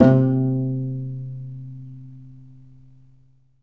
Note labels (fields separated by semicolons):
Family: guitar; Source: acoustic; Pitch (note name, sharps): C3; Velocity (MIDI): 127; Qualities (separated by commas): reverb